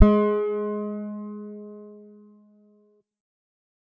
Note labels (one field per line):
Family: guitar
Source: electronic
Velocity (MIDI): 25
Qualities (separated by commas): distorted